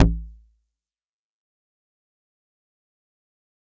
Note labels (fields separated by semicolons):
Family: mallet percussion; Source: acoustic; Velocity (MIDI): 75; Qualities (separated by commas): multiphonic, percussive